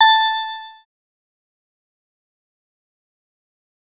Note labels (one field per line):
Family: synthesizer lead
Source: synthesizer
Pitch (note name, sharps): A5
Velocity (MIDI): 127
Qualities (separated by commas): bright, distorted, fast decay